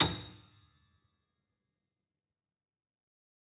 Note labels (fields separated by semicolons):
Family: keyboard; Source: acoustic; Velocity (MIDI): 75; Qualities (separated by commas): fast decay, percussive